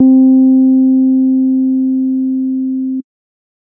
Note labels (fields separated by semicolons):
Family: keyboard; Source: electronic; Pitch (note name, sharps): C4; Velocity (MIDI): 50; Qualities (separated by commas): dark